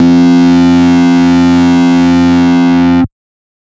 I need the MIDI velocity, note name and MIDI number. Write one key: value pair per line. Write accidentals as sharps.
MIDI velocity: 127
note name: F2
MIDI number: 41